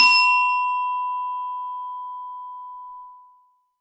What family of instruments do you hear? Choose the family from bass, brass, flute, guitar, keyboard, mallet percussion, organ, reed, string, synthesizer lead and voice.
mallet percussion